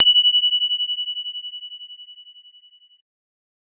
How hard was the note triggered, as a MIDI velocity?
50